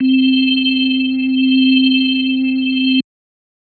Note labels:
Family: organ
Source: electronic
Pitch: C4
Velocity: 100

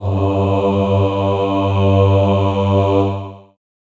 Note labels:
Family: voice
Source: acoustic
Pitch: G2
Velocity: 50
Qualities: long release, reverb

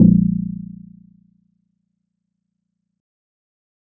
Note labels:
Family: guitar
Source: synthesizer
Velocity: 50

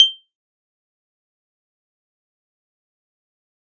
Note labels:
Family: keyboard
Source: electronic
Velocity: 50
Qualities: bright, fast decay, percussive

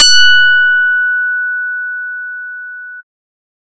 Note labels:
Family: bass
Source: synthesizer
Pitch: F#6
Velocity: 100

